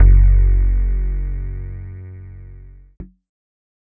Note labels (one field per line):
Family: keyboard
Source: electronic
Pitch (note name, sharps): F#1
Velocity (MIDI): 50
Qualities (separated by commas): dark, distorted